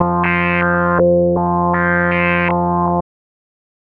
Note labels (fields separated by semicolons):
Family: bass; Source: synthesizer; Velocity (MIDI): 127; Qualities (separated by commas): tempo-synced